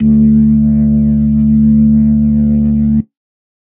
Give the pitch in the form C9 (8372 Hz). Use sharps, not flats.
D2 (73.42 Hz)